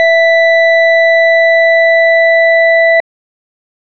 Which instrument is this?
electronic organ